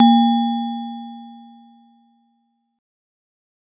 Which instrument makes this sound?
acoustic mallet percussion instrument